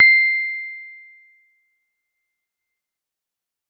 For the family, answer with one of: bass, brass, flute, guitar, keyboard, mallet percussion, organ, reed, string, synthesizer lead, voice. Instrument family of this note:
keyboard